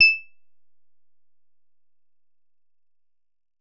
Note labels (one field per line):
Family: guitar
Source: synthesizer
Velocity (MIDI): 127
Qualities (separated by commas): bright, percussive